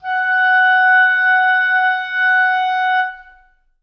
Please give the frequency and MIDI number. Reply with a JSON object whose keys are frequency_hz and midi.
{"frequency_hz": 740, "midi": 78}